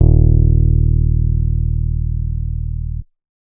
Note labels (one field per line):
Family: bass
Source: synthesizer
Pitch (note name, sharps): D#1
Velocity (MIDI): 75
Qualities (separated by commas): dark, reverb